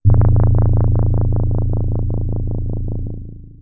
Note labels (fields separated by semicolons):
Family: keyboard; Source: electronic; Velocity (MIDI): 75; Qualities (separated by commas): dark, distorted, long release